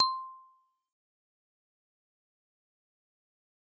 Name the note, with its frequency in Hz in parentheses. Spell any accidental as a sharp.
C6 (1047 Hz)